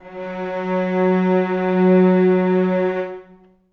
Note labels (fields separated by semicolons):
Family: string; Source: acoustic; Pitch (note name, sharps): F#3; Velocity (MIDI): 25; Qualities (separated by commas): reverb